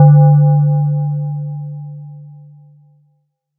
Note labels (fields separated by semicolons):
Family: mallet percussion; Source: electronic; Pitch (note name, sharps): D3; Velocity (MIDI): 50; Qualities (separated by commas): multiphonic